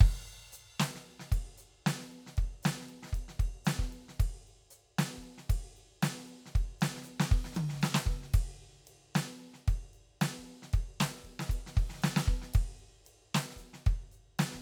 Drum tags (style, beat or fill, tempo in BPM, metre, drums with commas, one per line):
funk
beat
115 BPM
4/4
crash, hi-hat pedal, snare, high tom, kick